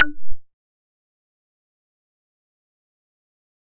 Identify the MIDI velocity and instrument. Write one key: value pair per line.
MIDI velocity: 50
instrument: synthesizer bass